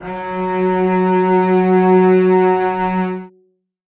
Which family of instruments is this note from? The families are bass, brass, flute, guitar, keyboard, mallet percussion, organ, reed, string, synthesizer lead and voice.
string